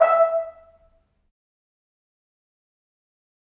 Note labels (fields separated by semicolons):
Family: brass; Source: acoustic; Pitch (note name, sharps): E5; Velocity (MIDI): 50; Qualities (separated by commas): fast decay, percussive, reverb